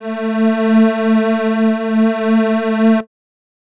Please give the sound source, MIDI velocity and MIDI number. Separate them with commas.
acoustic, 100, 57